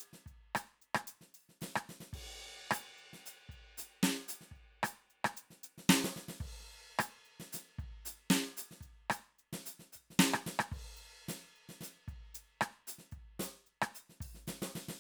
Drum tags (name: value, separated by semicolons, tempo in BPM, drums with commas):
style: funk; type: beat; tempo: 112 BPM; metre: 4/4; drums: crash, ride, closed hi-hat, open hi-hat, hi-hat pedal, snare, cross-stick, kick